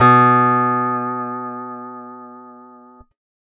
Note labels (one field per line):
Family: guitar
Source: acoustic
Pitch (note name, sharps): B2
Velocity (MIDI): 50